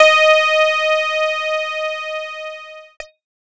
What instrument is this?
electronic keyboard